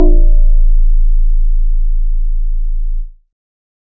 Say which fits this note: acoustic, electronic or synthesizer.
synthesizer